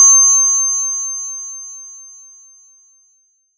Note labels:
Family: mallet percussion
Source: acoustic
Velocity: 50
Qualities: bright

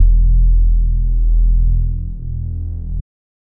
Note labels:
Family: bass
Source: synthesizer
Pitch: E1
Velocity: 75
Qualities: dark

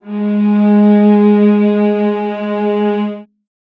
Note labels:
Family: string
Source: acoustic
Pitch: G#3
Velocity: 75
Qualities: reverb

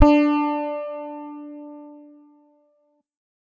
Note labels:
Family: guitar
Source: electronic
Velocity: 50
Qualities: distorted

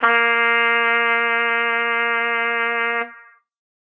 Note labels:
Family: brass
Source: acoustic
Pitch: A#3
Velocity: 50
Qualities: distorted

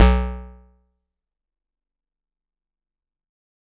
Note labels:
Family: guitar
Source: electronic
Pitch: B1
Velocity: 50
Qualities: fast decay, percussive

